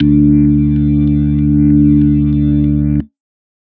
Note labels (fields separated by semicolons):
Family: organ; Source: electronic; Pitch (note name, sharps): D2; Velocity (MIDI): 75